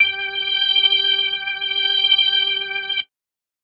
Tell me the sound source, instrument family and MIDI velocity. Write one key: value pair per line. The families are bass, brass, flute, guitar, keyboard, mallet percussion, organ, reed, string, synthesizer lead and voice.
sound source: electronic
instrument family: organ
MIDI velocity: 50